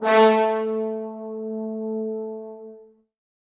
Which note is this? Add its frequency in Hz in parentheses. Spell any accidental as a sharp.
A3 (220 Hz)